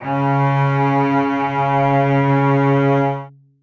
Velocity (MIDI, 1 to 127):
100